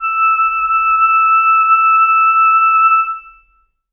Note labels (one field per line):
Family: reed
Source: acoustic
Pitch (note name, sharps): E6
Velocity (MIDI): 25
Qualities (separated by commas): reverb